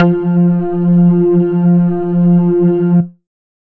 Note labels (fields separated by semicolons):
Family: bass; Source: synthesizer; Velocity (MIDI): 25